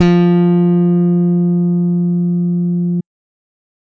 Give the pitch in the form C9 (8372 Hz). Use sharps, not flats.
F3 (174.6 Hz)